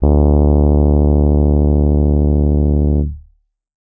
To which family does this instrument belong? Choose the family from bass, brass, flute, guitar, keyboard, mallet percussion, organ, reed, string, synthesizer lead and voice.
keyboard